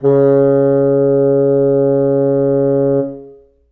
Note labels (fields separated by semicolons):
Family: reed; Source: acoustic; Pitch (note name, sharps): C#3; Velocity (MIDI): 50; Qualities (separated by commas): reverb